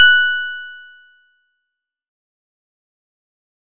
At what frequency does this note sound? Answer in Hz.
1480 Hz